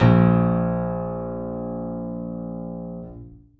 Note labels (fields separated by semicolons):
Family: keyboard; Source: acoustic; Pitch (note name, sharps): A#1; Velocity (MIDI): 127; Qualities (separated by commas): reverb